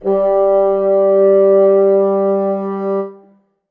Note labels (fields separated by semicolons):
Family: reed; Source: acoustic; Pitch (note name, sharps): G3; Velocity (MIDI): 50; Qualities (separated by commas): reverb